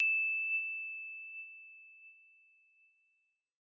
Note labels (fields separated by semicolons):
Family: keyboard; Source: electronic; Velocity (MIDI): 75; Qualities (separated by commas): bright